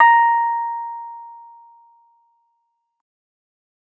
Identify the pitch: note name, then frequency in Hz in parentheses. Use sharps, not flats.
A#5 (932.3 Hz)